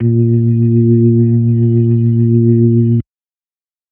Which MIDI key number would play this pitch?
46